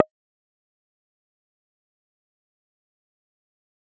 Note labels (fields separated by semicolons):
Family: guitar; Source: electronic; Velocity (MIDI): 25; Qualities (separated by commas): fast decay, percussive